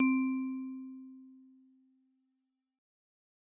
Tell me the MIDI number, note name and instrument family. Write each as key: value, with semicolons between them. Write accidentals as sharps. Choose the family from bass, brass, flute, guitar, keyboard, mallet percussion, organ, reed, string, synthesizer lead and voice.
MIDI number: 60; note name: C4; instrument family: mallet percussion